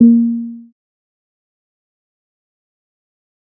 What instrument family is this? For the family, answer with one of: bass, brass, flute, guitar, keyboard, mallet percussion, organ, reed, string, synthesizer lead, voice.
bass